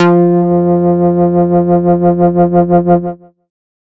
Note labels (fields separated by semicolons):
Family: bass; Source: synthesizer; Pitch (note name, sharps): F3; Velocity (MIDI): 25; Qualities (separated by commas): distorted